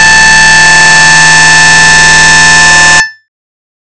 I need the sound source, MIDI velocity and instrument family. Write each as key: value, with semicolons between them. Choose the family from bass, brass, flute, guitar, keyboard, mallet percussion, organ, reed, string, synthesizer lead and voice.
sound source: synthesizer; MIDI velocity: 25; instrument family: bass